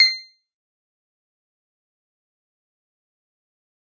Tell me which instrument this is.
synthesizer guitar